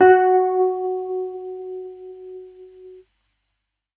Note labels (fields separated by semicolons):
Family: keyboard; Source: electronic; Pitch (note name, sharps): F#4; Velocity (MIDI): 75